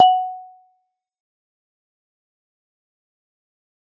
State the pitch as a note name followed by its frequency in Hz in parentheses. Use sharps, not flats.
F#5 (740 Hz)